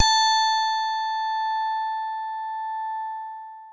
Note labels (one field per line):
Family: guitar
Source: synthesizer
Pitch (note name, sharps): A5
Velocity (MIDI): 127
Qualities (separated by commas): bright, long release